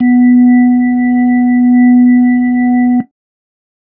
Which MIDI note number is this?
59